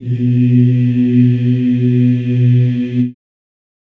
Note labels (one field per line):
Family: voice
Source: acoustic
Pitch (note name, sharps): B2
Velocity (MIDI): 50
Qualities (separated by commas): reverb